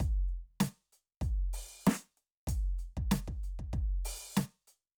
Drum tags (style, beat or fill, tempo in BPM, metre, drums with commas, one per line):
funk
beat
95 BPM
4/4
closed hi-hat, open hi-hat, hi-hat pedal, snare, kick